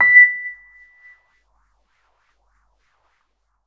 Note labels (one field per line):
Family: keyboard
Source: electronic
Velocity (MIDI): 50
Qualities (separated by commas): non-linear envelope, percussive